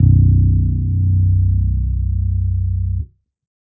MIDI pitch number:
23